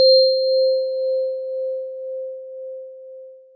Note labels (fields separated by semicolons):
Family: mallet percussion; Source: acoustic; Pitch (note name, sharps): C5; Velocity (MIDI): 100; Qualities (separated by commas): long release